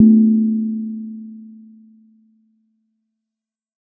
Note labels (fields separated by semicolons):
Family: mallet percussion; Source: acoustic; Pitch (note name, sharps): A3; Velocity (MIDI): 50; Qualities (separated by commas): dark, reverb